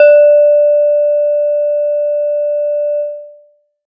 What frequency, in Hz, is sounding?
587.3 Hz